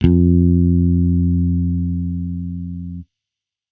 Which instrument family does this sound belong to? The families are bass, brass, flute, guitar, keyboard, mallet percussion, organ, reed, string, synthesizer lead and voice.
bass